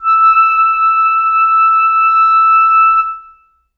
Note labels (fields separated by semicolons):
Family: reed; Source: acoustic; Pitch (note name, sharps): E6; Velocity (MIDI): 25; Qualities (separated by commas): reverb